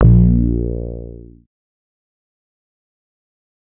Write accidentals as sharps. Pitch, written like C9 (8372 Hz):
A#1 (58.27 Hz)